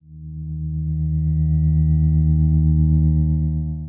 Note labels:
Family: guitar; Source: electronic; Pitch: D#2; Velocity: 127; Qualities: dark, long release

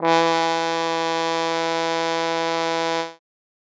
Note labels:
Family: brass; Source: acoustic; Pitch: E3; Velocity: 127; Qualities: bright

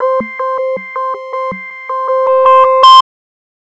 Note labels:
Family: bass; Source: synthesizer; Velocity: 50; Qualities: tempo-synced

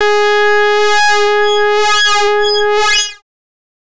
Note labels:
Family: bass; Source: synthesizer; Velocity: 75; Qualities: distorted, non-linear envelope

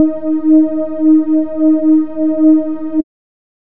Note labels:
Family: bass; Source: synthesizer; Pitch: D#4; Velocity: 100; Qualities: dark

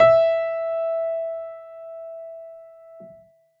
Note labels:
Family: keyboard; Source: acoustic; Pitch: E5; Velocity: 75

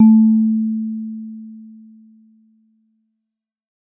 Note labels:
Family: mallet percussion; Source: acoustic; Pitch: A3; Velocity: 50

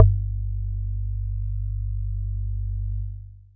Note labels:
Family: mallet percussion; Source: acoustic; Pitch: G1; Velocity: 75; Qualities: dark

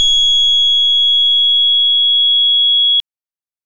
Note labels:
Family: organ; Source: electronic; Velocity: 127; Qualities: bright

